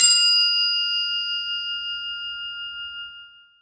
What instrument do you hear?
acoustic mallet percussion instrument